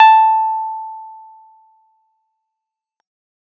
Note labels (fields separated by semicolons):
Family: keyboard; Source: electronic; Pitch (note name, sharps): A5; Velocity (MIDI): 127; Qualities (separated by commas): fast decay